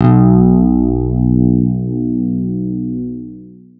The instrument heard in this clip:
electronic guitar